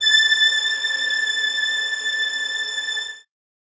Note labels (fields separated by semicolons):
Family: string; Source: acoustic; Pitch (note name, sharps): A6; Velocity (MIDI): 127; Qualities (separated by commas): reverb